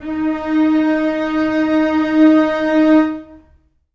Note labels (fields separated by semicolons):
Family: string; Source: acoustic; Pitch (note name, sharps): D#4; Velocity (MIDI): 50; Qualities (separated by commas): reverb